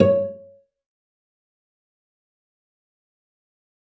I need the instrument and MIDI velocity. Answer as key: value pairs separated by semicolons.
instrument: acoustic string instrument; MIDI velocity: 25